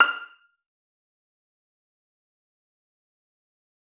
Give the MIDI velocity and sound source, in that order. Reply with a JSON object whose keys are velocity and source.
{"velocity": 127, "source": "acoustic"}